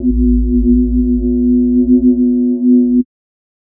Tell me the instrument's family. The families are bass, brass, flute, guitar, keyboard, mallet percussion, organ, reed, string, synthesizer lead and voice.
mallet percussion